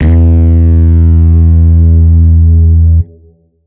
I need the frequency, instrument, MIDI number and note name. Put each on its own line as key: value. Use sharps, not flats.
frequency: 82.41 Hz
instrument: electronic guitar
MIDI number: 40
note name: E2